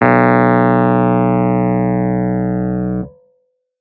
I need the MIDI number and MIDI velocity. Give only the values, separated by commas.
35, 127